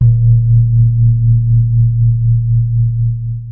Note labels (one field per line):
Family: keyboard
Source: electronic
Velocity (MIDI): 127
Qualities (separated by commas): dark, long release, reverb